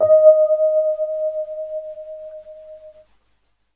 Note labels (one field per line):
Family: keyboard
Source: electronic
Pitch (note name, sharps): D#5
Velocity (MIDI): 25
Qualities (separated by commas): dark